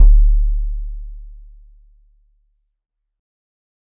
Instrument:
electronic keyboard